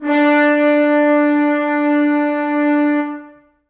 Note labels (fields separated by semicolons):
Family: brass; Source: acoustic; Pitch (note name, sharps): D4; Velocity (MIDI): 75; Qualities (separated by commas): reverb